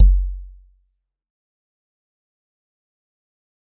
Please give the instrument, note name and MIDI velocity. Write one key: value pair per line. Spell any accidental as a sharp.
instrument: acoustic mallet percussion instrument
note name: F#1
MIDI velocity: 75